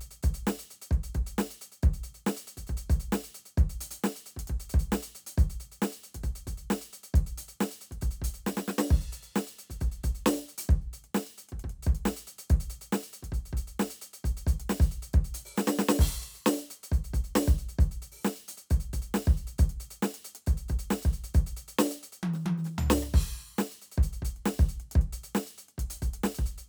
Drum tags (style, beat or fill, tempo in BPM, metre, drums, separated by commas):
rock, beat, 135 BPM, 4/4, crash, closed hi-hat, open hi-hat, hi-hat pedal, snare, cross-stick, high tom, floor tom, kick